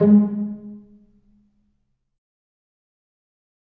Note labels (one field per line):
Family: string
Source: acoustic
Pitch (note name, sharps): G#3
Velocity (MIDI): 100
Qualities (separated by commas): dark, fast decay, reverb